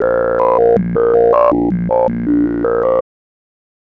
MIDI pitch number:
34